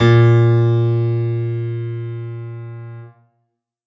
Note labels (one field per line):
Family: keyboard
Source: acoustic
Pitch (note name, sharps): A#2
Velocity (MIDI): 127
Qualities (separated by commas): reverb